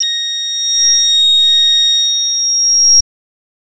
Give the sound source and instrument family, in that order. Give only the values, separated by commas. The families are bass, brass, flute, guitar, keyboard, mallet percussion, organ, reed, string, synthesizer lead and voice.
synthesizer, voice